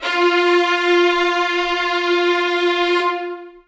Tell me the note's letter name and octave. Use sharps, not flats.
F4